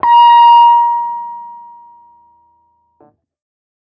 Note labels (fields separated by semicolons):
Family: guitar; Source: electronic; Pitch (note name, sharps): A#5; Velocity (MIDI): 127; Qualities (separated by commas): distorted, non-linear envelope